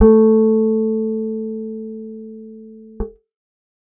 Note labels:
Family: guitar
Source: acoustic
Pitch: A3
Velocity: 50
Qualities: dark

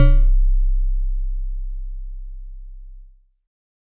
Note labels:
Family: mallet percussion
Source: acoustic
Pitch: C1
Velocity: 25

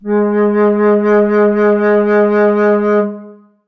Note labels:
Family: flute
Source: acoustic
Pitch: G#3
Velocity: 100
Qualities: reverb

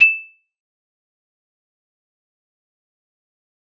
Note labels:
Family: mallet percussion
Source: acoustic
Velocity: 25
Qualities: bright, fast decay, percussive

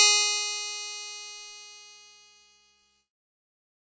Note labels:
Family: keyboard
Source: electronic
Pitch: G#4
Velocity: 50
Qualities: bright, distorted

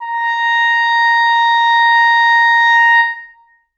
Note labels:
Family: reed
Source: acoustic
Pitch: A#5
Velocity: 75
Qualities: reverb

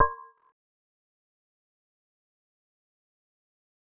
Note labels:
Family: mallet percussion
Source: synthesizer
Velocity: 25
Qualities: fast decay, multiphonic, percussive

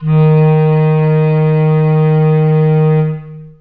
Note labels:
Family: reed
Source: acoustic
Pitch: D#3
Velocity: 50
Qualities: long release, reverb

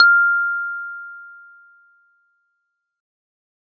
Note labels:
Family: keyboard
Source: electronic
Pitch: F6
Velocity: 50

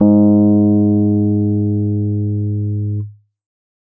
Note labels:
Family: keyboard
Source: electronic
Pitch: G#2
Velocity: 100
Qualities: dark

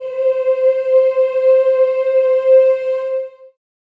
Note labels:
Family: voice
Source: acoustic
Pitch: C5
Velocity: 25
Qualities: long release, reverb

